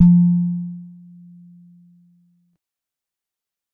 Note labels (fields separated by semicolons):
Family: mallet percussion; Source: acoustic; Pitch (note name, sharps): F3; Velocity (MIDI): 25; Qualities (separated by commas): dark, fast decay, non-linear envelope